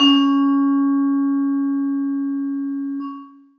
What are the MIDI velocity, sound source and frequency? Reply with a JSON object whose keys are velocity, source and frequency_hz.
{"velocity": 75, "source": "acoustic", "frequency_hz": 277.2}